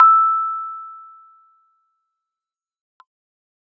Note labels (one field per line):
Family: keyboard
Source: electronic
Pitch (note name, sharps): E6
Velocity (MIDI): 50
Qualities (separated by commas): fast decay